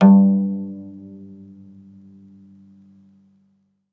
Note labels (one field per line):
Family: guitar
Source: acoustic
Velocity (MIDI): 25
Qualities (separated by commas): reverb